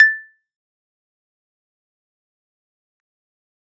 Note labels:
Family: keyboard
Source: electronic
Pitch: A6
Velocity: 75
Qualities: fast decay, percussive

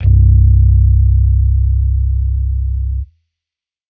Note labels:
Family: bass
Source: electronic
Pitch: C1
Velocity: 50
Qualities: distorted

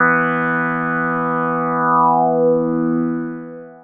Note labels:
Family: synthesizer lead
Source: synthesizer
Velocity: 75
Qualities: long release

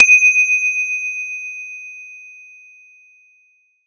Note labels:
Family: mallet percussion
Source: acoustic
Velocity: 50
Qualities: bright, multiphonic

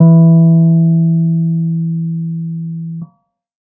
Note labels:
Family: keyboard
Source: electronic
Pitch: E3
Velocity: 50

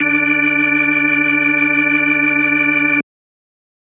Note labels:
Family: organ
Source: electronic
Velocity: 75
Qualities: dark

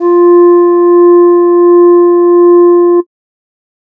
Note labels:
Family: flute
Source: synthesizer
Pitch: F4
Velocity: 100

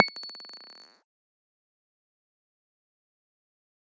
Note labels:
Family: guitar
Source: electronic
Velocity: 100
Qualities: fast decay, percussive

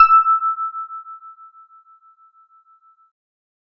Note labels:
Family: keyboard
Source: electronic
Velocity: 50

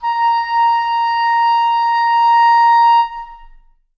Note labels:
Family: reed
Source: acoustic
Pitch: A#5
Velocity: 25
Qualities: long release, reverb

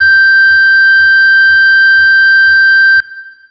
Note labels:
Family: organ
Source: electronic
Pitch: G6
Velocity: 127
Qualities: bright, long release

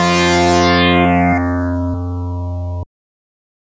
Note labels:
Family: bass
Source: synthesizer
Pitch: F2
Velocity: 100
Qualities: bright, distorted

